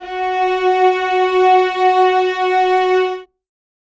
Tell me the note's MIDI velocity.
100